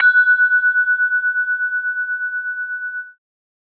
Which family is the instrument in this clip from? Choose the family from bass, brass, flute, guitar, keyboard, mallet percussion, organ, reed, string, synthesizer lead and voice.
mallet percussion